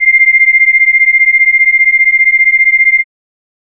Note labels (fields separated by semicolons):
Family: keyboard; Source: acoustic; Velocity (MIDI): 75; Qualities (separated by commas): bright